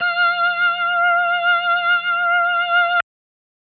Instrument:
electronic organ